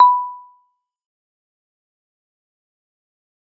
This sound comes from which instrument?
acoustic mallet percussion instrument